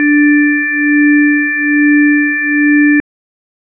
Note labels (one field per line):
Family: organ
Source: electronic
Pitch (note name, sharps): D4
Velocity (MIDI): 75